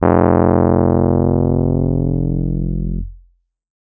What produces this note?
electronic keyboard